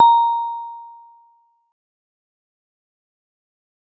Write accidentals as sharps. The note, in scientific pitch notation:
A#5